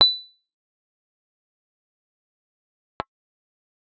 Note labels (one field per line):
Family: bass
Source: synthesizer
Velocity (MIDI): 50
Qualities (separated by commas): bright, fast decay, percussive